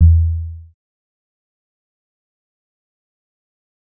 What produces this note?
synthesizer bass